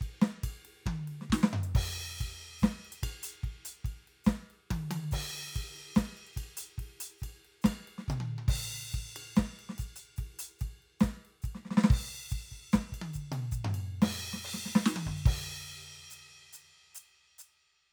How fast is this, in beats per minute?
142 BPM